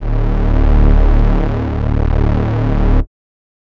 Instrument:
acoustic reed instrument